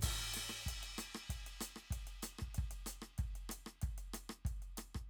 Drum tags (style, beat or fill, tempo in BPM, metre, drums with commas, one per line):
Afrobeat
beat
94 BPM
4/4
crash, closed hi-hat, open hi-hat, hi-hat pedal, cross-stick, kick